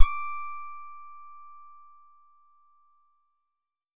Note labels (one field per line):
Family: guitar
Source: synthesizer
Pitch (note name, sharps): D6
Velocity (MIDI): 75